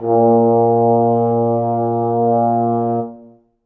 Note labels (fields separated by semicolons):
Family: brass; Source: acoustic; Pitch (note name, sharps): A#2; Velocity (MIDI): 50; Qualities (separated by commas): dark, reverb